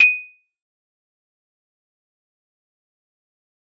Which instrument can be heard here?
acoustic mallet percussion instrument